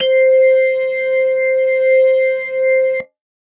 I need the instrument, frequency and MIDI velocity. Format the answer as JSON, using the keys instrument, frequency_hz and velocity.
{"instrument": "electronic organ", "frequency_hz": 523.3, "velocity": 75}